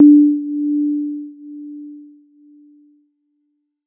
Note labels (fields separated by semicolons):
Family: keyboard; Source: electronic; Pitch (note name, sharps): D4; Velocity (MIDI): 75; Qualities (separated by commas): dark